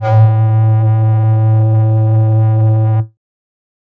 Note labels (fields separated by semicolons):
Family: flute; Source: synthesizer; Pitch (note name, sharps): A2; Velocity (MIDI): 100; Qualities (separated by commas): distorted